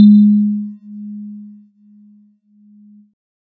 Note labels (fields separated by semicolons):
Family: keyboard; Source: synthesizer; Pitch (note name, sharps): G#3; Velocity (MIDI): 50